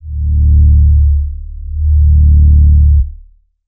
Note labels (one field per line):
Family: bass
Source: synthesizer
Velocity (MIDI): 50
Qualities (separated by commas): distorted, tempo-synced